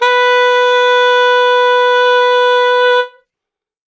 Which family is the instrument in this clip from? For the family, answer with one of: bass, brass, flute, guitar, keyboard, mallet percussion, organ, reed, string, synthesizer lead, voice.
reed